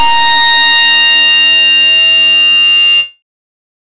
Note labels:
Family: bass; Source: synthesizer; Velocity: 127; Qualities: bright, distorted

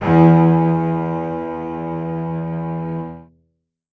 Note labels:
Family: string; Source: acoustic; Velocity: 127; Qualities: reverb

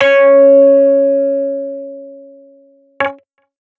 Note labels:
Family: guitar; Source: electronic; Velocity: 100; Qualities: distorted

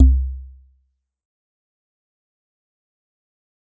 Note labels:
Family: mallet percussion; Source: acoustic; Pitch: C2; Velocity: 50; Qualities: dark, fast decay, percussive

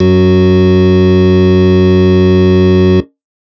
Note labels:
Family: organ; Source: electronic; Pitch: F#2; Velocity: 127; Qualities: distorted

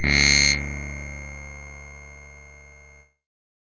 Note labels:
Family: keyboard; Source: synthesizer; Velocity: 100; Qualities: bright, distorted

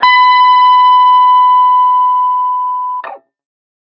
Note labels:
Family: guitar; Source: electronic; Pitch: B5; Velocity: 100; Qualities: distorted

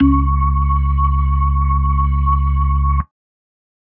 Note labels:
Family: organ; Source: electronic; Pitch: C#2; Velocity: 25

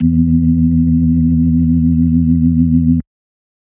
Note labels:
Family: organ; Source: electronic; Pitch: E2; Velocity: 100; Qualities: dark

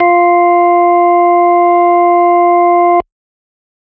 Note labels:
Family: organ; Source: electronic; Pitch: F4; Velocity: 100

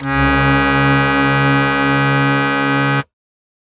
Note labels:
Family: keyboard; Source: acoustic; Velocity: 100

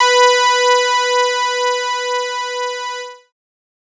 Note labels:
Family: bass; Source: synthesizer; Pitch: B4; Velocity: 100; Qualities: bright, distorted

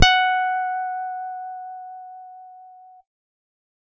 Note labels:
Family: guitar; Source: electronic; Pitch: F#5; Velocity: 25

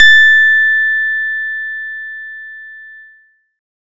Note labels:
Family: guitar; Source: acoustic; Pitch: A6; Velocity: 50; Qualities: bright

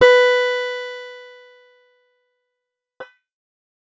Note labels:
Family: guitar; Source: acoustic; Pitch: B4; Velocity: 50; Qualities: bright, distorted, fast decay

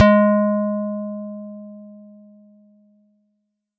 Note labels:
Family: guitar; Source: electronic; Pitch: G#3; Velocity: 50

